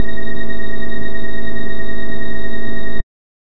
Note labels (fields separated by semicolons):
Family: bass; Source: synthesizer; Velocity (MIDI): 127